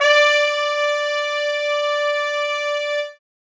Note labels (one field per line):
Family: brass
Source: acoustic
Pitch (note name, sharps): D5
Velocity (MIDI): 127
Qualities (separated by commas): bright, reverb